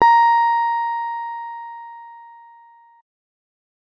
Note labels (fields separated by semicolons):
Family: keyboard; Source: electronic; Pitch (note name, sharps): A#5; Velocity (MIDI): 50